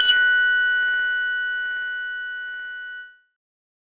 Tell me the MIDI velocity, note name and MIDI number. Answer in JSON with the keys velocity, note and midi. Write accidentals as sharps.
{"velocity": 127, "note": "F#6", "midi": 90}